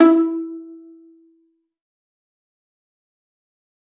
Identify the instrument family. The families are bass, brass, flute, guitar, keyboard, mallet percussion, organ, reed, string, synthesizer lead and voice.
string